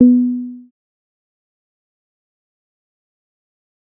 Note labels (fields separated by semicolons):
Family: bass; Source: synthesizer; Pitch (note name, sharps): B3; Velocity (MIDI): 127; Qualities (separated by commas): dark, fast decay, percussive